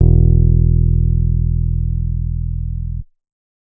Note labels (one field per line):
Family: bass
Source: synthesizer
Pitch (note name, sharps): E1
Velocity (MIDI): 50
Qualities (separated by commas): dark, reverb